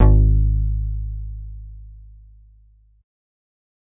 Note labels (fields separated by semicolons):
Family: bass; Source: synthesizer; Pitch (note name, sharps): G#1; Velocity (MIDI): 100